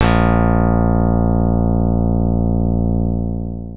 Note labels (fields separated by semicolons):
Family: keyboard; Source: electronic; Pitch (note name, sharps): A#0; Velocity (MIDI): 100; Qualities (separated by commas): bright, long release